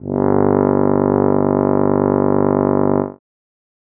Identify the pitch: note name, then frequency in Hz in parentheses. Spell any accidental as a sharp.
G1 (49 Hz)